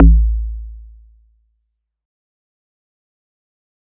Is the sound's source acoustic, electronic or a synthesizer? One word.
acoustic